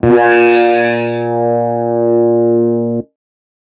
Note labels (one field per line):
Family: guitar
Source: electronic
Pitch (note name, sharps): A#2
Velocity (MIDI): 127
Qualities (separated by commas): bright, distorted, non-linear envelope